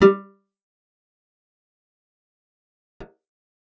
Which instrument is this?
acoustic guitar